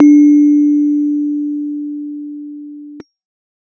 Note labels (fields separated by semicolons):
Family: keyboard; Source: electronic; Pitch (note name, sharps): D4; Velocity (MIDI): 50